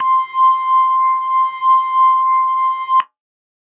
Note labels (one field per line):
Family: organ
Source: electronic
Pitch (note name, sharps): C6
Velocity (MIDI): 75